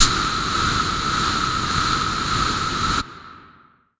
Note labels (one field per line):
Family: flute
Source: acoustic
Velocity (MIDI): 25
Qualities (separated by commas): distorted, long release